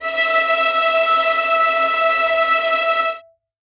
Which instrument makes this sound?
acoustic string instrument